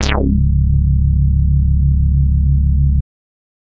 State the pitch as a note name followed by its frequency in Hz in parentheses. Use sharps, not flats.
C#1 (34.65 Hz)